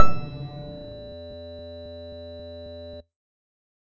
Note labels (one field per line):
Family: bass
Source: synthesizer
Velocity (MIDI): 50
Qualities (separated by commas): distorted